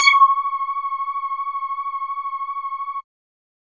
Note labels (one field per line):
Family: bass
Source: synthesizer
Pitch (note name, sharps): C#6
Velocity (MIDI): 127